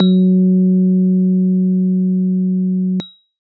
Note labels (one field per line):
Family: keyboard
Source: electronic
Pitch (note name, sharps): F#3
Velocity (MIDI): 50